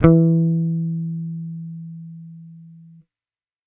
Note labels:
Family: bass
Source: electronic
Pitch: E3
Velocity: 50

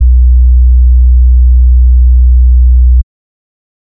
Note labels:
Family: bass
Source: synthesizer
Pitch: B1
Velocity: 100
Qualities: dark

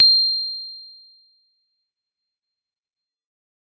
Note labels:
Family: keyboard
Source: electronic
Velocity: 75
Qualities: bright, fast decay

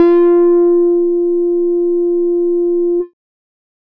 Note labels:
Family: bass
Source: synthesizer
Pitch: F4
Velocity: 100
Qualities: distorted

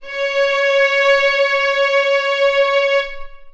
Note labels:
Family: string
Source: acoustic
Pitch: C#5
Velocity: 75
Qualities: long release, reverb

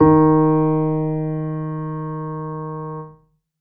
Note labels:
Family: keyboard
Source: acoustic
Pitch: D#3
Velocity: 50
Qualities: reverb

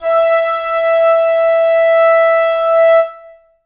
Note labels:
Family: reed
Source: acoustic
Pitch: E5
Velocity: 50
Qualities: reverb

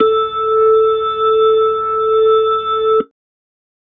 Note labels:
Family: keyboard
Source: electronic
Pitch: A4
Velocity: 75

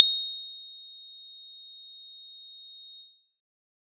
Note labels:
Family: guitar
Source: synthesizer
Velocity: 75

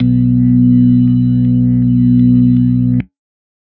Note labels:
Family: organ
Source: electronic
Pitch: B1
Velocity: 100

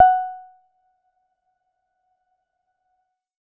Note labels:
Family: keyboard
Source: electronic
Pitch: F#5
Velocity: 50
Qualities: percussive, reverb

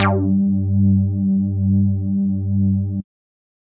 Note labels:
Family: bass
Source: synthesizer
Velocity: 127

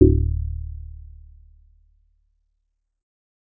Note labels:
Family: bass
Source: synthesizer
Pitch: D1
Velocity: 25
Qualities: dark

